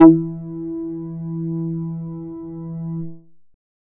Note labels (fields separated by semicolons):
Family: bass; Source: synthesizer; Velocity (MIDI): 50; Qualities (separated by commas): distorted